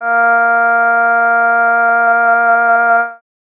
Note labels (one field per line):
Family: voice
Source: synthesizer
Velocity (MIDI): 25